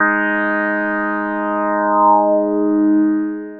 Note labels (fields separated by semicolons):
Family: synthesizer lead; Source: synthesizer; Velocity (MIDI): 100; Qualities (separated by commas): long release